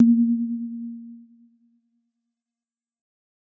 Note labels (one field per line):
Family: mallet percussion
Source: acoustic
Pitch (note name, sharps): A#3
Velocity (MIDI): 100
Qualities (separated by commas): dark, fast decay